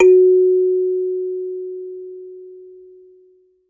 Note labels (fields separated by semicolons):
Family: mallet percussion; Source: acoustic; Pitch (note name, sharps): F#4; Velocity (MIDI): 75; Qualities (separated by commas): reverb